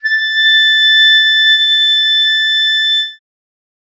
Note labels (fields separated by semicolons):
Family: reed; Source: acoustic; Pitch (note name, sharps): A6; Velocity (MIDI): 50